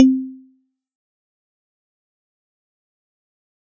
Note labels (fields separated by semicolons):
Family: mallet percussion; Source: acoustic; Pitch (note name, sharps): C4; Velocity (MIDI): 127; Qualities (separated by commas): fast decay, percussive